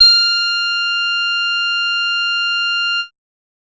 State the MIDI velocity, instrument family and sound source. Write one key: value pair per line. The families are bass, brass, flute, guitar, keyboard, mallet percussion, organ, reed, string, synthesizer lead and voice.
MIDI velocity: 25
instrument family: bass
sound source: synthesizer